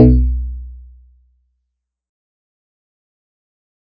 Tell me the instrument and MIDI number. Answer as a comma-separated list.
synthesizer guitar, 35